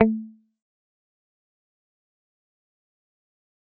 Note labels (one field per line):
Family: guitar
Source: electronic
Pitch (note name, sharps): A3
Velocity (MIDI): 100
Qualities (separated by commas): fast decay, percussive